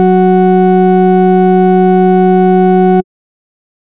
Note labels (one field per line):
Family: bass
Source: synthesizer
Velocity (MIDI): 127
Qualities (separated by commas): distorted